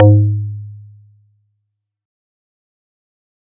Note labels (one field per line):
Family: mallet percussion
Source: acoustic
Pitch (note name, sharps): G#2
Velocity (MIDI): 100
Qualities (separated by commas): fast decay